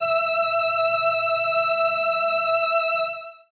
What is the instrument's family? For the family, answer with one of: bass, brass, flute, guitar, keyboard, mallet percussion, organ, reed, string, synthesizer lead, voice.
keyboard